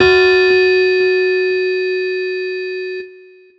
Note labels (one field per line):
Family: keyboard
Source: electronic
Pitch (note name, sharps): F#4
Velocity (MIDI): 100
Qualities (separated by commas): bright, distorted, long release